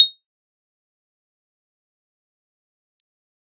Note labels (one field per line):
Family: keyboard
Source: electronic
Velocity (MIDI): 50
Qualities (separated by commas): bright, fast decay, percussive